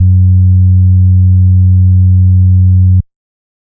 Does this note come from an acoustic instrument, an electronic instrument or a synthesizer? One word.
electronic